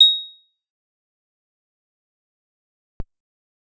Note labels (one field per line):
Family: guitar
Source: acoustic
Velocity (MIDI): 25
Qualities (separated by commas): bright, fast decay, percussive